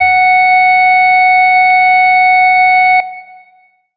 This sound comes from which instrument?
electronic organ